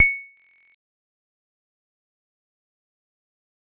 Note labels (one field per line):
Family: mallet percussion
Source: acoustic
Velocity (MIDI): 25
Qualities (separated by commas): fast decay, percussive